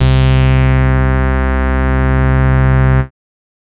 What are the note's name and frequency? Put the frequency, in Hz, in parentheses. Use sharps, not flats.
C2 (65.41 Hz)